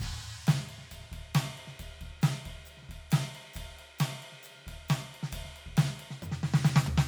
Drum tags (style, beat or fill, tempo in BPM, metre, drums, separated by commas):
rock, beat, 136 BPM, 4/4, crash, ride, percussion, snare, cross-stick, mid tom, floor tom, kick